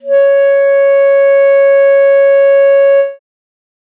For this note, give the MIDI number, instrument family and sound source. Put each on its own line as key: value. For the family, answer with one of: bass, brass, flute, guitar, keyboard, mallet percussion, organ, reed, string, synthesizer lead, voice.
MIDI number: 73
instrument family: reed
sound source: acoustic